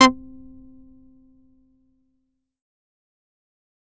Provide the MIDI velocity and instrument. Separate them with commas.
50, synthesizer bass